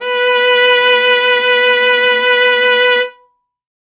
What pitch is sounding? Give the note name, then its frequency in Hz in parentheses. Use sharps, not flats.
B4 (493.9 Hz)